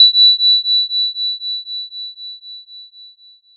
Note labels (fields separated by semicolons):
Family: mallet percussion; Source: electronic; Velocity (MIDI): 25; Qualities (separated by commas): bright, multiphonic